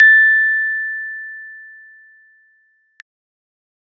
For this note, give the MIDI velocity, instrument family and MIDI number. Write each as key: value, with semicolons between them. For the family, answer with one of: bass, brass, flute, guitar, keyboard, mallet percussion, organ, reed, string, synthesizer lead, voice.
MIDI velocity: 25; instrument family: keyboard; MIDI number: 93